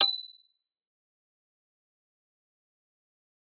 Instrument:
electronic guitar